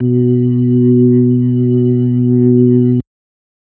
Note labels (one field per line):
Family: organ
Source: electronic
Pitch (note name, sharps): B2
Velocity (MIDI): 100